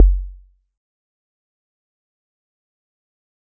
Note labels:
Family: mallet percussion; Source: acoustic; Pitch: F#1; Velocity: 50; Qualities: fast decay, percussive

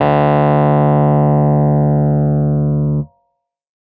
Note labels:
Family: keyboard; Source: electronic; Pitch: D2; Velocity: 127; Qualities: distorted

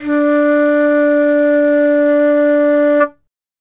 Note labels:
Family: flute; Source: acoustic; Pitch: D4; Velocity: 75

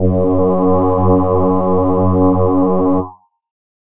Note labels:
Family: voice; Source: synthesizer; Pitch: F#2; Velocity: 127; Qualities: multiphonic

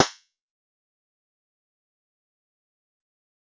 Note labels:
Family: guitar; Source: synthesizer; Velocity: 75; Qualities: fast decay, percussive

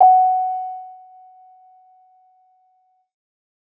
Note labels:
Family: keyboard; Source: electronic; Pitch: F#5; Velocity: 75

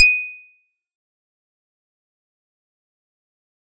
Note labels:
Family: mallet percussion; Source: acoustic; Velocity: 127; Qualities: bright, fast decay, percussive

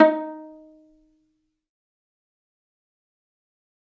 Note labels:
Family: string; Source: acoustic; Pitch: D#4; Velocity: 100; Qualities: dark, fast decay, percussive, reverb

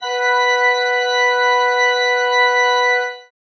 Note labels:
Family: organ; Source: acoustic; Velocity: 127; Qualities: reverb

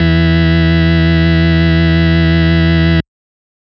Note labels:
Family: organ; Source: electronic; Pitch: E2; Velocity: 75; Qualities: bright, distorted

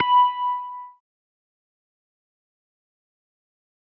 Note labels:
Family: organ; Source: electronic; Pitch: B5; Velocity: 75; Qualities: fast decay

